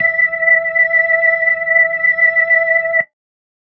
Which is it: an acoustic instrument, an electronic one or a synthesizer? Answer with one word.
electronic